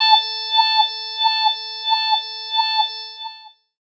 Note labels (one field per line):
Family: voice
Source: synthesizer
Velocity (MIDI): 100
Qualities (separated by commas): long release, non-linear envelope, tempo-synced